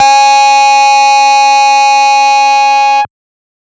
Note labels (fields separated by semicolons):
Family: bass; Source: synthesizer; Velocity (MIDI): 100; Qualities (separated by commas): bright, distorted, multiphonic